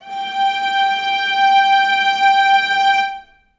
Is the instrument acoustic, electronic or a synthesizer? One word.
acoustic